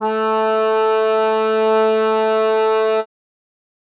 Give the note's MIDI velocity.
100